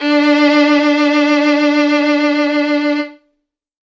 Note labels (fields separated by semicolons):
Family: string; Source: acoustic; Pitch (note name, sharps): D4; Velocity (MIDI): 100; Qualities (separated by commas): bright, reverb